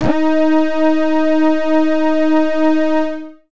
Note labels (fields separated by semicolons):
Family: bass; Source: synthesizer; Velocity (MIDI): 50; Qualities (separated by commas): distorted